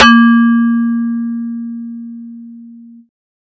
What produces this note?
synthesizer bass